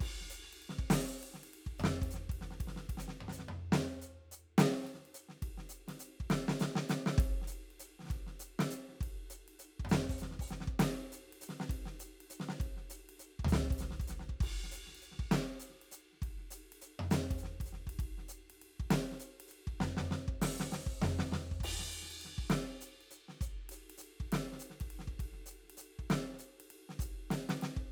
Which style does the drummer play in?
jazz